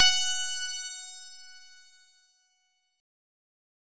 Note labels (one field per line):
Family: synthesizer lead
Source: synthesizer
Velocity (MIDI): 127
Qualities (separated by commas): bright, distorted